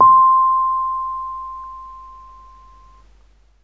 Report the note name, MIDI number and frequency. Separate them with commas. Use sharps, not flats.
C6, 84, 1047 Hz